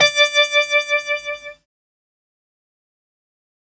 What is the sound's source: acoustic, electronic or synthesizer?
synthesizer